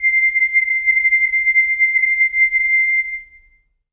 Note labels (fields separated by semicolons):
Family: reed; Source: acoustic; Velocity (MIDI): 25; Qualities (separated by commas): reverb